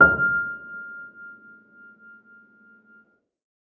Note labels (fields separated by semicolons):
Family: keyboard; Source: acoustic; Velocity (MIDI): 25; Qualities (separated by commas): reverb